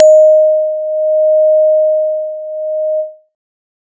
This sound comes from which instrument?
synthesizer lead